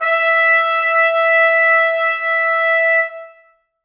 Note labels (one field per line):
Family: brass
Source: acoustic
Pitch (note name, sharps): E5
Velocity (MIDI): 100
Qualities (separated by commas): reverb